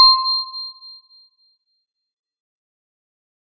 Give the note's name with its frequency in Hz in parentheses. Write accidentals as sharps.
C6 (1047 Hz)